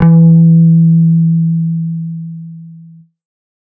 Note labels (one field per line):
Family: bass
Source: synthesizer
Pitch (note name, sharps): E3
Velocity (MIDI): 50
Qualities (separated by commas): distorted